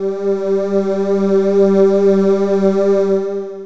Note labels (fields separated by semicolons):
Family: voice; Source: synthesizer; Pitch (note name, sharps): G3; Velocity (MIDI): 75; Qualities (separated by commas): distorted, long release